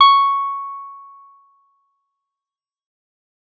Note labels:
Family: bass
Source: synthesizer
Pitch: C#6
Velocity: 127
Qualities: fast decay

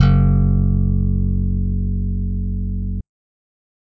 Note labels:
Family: bass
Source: electronic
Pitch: F#1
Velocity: 50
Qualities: bright

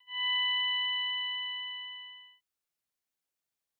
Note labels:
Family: bass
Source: synthesizer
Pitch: B5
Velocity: 75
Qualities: bright, distorted, fast decay

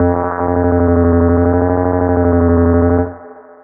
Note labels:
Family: bass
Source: synthesizer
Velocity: 127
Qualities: long release, reverb

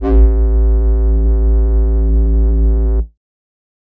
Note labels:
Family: flute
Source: synthesizer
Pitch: A1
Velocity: 75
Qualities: distorted

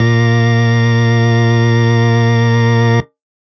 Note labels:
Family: organ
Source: electronic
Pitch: A#2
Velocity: 25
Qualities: distorted

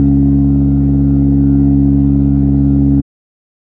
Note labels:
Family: organ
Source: electronic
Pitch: C#2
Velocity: 127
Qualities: dark

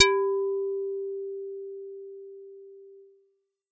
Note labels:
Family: bass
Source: synthesizer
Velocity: 75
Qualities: distorted

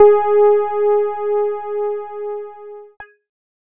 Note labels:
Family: keyboard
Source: electronic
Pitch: G#4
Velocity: 50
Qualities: distorted

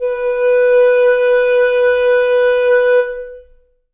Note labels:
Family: reed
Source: acoustic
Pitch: B4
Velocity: 25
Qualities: long release, reverb

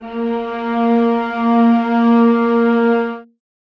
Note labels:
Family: string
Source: acoustic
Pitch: A#3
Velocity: 25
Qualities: reverb

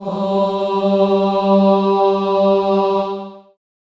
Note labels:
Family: voice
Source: acoustic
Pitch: G3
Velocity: 25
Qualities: reverb

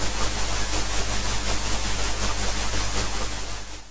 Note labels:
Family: keyboard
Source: electronic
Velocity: 75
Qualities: long release

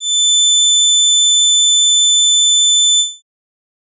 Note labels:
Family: organ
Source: electronic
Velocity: 127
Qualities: bright

